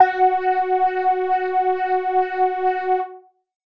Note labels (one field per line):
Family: keyboard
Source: electronic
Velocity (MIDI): 100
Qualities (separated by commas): distorted